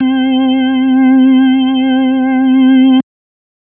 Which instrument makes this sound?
electronic organ